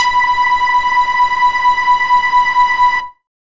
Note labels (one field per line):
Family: bass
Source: synthesizer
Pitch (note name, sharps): B5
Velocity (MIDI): 100